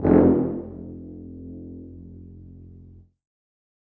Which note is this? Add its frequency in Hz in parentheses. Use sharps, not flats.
F1 (43.65 Hz)